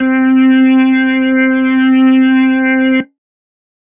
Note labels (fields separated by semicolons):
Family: organ; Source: electronic; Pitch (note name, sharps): C4; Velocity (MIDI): 25